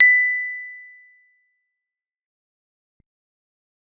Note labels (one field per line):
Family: guitar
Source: electronic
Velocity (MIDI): 25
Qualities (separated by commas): fast decay